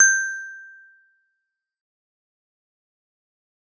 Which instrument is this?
acoustic mallet percussion instrument